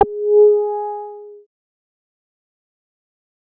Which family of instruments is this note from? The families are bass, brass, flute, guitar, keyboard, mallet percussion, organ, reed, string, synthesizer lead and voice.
bass